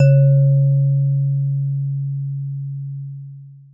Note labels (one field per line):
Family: mallet percussion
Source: acoustic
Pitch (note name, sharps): C#3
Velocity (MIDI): 127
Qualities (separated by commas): long release